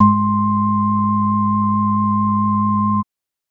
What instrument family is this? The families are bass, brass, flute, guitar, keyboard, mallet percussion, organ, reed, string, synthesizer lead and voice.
organ